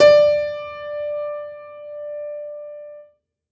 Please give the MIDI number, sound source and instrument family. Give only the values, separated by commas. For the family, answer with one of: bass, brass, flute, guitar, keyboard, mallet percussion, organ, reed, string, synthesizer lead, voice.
74, acoustic, keyboard